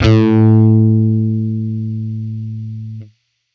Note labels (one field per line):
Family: bass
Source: electronic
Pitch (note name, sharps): A2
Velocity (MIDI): 100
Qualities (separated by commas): distorted